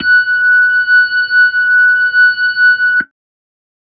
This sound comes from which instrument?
electronic keyboard